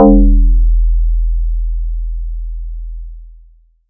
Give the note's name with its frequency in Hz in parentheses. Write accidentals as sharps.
E1 (41.2 Hz)